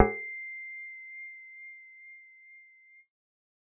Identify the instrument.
synthesizer bass